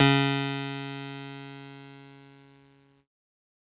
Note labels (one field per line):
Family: keyboard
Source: electronic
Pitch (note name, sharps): C#3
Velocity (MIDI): 25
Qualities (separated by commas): bright, distorted